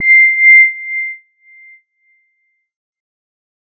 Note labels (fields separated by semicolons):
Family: bass; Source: synthesizer; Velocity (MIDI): 75